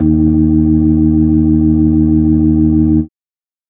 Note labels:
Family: organ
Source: electronic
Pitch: D#2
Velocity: 50

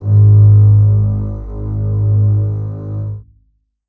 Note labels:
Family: string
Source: acoustic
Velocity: 127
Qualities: reverb

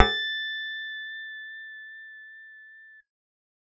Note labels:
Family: bass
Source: synthesizer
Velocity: 100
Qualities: reverb

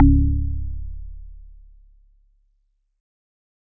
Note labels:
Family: organ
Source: electronic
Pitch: C#1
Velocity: 100

